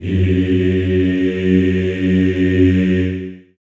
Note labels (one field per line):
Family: voice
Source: acoustic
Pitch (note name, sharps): F#2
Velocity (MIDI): 100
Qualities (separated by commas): reverb